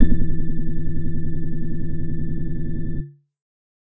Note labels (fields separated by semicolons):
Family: keyboard; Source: electronic; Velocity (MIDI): 25; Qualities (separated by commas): distorted